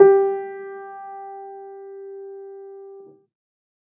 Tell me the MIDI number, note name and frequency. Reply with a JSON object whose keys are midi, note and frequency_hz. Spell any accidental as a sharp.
{"midi": 67, "note": "G4", "frequency_hz": 392}